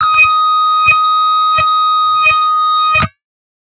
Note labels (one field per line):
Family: guitar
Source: synthesizer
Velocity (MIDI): 25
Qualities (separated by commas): bright, distorted